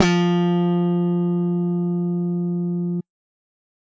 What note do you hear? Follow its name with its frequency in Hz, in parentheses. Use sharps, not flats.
F3 (174.6 Hz)